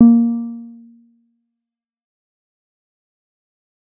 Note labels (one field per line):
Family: bass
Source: synthesizer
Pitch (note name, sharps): A#3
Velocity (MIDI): 50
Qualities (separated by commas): dark, fast decay, percussive